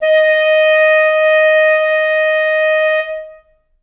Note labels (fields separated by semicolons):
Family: reed; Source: acoustic; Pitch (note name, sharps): D#5; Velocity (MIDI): 100; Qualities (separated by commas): reverb